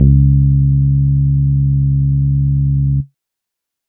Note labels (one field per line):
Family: bass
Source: synthesizer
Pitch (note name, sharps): C#2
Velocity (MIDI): 25